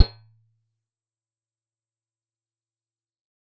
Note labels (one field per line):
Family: guitar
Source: acoustic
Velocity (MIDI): 100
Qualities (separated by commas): fast decay, percussive